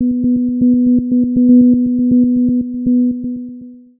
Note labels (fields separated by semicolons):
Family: synthesizer lead; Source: synthesizer; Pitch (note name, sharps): B3; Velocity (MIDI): 25; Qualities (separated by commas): dark, long release, tempo-synced